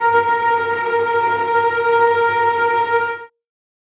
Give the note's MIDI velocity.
50